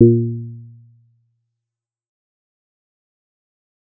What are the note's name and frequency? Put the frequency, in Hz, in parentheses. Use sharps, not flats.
A#2 (116.5 Hz)